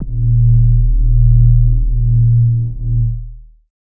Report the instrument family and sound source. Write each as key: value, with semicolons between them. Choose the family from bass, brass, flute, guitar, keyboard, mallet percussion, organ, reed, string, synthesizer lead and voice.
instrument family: bass; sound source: synthesizer